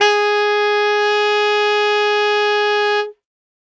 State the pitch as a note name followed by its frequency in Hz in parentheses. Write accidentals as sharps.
G#4 (415.3 Hz)